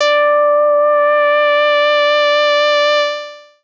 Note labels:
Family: bass; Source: synthesizer; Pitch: D5; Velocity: 25; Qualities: distorted, long release

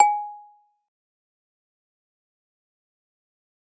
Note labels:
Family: mallet percussion; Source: acoustic; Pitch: G#5; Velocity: 25; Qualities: fast decay, percussive

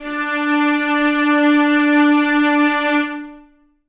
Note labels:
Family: string; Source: acoustic; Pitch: D4; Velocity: 50; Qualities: long release, reverb

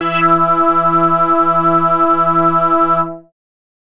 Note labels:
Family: bass; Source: synthesizer; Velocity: 100; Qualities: distorted

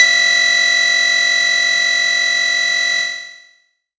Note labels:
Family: bass; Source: synthesizer; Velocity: 75; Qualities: long release

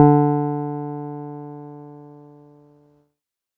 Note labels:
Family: keyboard; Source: electronic; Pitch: D3; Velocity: 100; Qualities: dark

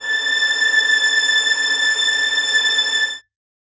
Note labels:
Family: string; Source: acoustic; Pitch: A6; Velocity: 75; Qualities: reverb

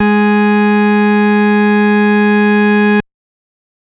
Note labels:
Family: organ; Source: electronic; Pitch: G#3; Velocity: 127; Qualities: bright, distorted

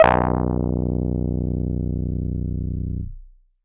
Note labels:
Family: keyboard; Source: electronic; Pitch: B0; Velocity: 100; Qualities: distorted

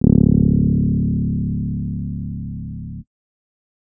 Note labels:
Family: keyboard; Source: electronic; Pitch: C#1; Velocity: 25; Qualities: dark

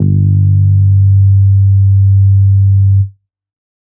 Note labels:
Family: bass; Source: synthesizer; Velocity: 127; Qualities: dark

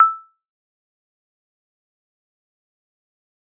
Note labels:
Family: mallet percussion; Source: acoustic; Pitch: E6; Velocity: 127; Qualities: fast decay, percussive

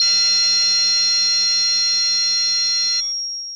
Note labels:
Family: mallet percussion; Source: electronic; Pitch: F6; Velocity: 127; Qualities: long release

